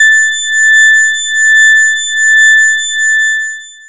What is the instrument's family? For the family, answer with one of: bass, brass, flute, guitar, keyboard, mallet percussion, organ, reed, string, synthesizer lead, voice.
bass